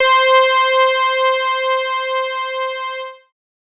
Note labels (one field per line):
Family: bass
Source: synthesizer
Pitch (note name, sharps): C5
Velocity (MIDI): 127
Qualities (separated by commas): bright, distorted